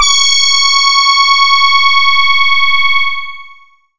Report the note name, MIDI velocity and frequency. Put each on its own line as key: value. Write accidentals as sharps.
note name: C#6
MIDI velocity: 100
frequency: 1109 Hz